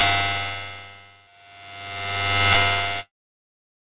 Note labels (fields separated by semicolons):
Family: guitar; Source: electronic; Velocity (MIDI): 75; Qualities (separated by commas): bright, distorted